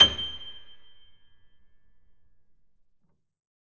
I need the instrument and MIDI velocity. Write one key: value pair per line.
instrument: acoustic keyboard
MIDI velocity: 100